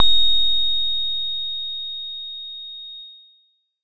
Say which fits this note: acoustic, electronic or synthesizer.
synthesizer